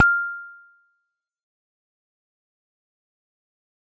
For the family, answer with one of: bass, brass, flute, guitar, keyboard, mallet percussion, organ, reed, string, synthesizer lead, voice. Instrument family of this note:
mallet percussion